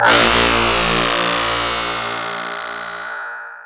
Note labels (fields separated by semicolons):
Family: mallet percussion; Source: electronic; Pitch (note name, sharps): A#1; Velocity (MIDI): 127; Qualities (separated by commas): bright, distorted, long release, non-linear envelope